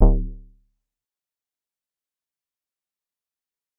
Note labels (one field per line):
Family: bass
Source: synthesizer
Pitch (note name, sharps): D1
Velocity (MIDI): 75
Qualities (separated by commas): dark, fast decay, percussive